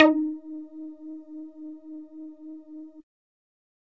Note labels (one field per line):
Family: bass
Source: synthesizer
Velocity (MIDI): 75